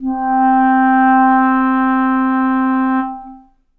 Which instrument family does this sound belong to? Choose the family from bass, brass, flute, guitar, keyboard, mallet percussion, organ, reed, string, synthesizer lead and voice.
reed